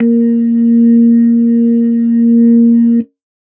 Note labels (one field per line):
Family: organ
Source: electronic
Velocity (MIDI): 100